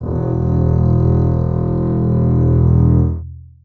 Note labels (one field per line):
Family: string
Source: acoustic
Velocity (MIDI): 25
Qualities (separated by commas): long release, reverb